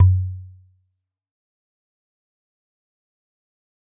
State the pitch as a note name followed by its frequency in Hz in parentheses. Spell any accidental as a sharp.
F#2 (92.5 Hz)